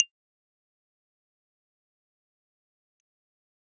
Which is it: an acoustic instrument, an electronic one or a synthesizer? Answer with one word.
electronic